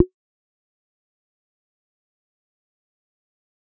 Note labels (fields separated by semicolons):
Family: bass; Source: synthesizer; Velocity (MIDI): 50; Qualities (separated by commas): fast decay, percussive